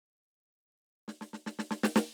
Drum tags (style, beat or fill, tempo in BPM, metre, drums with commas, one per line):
funk
fill
112 BPM
4/4
snare